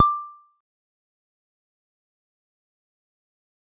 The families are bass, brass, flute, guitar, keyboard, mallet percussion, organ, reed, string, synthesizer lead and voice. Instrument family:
bass